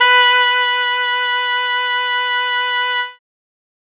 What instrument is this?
acoustic reed instrument